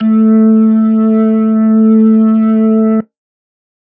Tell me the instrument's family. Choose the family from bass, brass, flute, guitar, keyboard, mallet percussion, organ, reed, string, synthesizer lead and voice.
organ